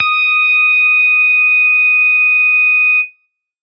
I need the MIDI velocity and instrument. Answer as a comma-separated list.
127, synthesizer bass